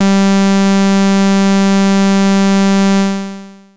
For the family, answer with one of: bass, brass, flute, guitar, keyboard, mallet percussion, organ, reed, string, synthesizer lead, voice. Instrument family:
bass